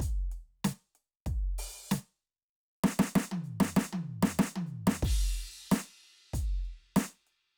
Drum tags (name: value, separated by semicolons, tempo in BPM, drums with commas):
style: funk; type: beat; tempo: 95 BPM; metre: 4/4; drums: crash, closed hi-hat, open hi-hat, hi-hat pedal, snare, high tom, kick